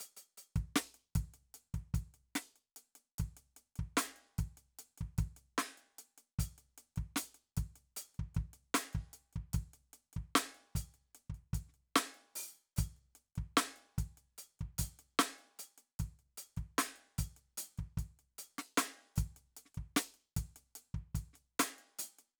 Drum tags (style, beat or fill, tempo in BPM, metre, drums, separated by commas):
hip-hop, beat, 75 BPM, 4/4, closed hi-hat, open hi-hat, hi-hat pedal, snare, kick